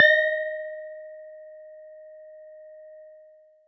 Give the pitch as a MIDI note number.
75